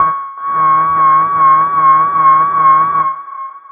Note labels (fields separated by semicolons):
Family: bass; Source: synthesizer; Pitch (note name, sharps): C#6; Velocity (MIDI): 75; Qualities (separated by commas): long release, reverb